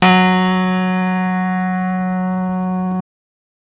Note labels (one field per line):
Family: keyboard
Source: electronic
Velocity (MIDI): 127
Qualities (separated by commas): bright